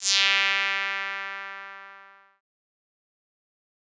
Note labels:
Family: bass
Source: synthesizer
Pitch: G3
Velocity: 127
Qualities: bright, distorted, fast decay

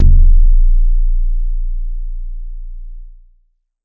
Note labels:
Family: bass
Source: synthesizer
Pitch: A#0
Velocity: 100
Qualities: dark, distorted

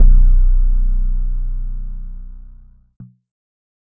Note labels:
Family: keyboard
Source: electronic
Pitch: B0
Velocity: 25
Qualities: dark, distorted

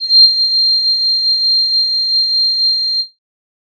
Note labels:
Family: flute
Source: synthesizer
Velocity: 100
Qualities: bright, distorted

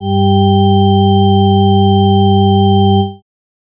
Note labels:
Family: organ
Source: electronic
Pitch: G2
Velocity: 127

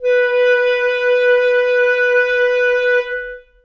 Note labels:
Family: reed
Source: acoustic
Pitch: B4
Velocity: 100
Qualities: reverb

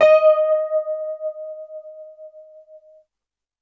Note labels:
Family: keyboard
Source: electronic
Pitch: D#5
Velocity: 127

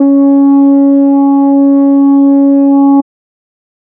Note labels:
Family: organ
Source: electronic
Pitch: C#4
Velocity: 75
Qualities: dark

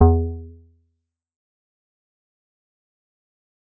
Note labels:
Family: bass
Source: synthesizer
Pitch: E2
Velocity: 100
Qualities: dark, fast decay, percussive

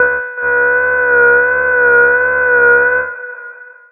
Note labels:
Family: bass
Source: synthesizer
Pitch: B4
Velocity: 75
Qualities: long release, reverb

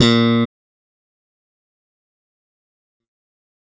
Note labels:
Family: bass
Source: electronic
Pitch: A#2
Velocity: 75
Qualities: bright, fast decay

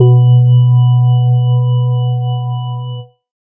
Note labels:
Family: organ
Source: electronic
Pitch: B2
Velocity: 50

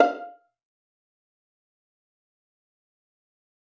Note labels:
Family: string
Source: acoustic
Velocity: 50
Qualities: fast decay, percussive, reverb

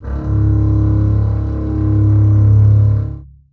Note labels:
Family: string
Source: acoustic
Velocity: 127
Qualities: reverb

